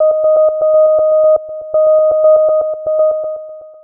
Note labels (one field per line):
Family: synthesizer lead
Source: synthesizer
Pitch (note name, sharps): D#5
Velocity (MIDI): 75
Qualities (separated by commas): dark, long release, tempo-synced